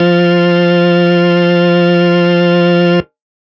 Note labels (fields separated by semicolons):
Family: organ; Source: electronic; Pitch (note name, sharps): F3; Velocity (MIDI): 75; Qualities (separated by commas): distorted